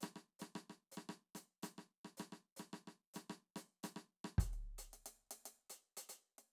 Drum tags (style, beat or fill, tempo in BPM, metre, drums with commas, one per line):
Afro-Cuban rumba
beat
110 BPM
4/4
closed hi-hat, hi-hat pedal, cross-stick, kick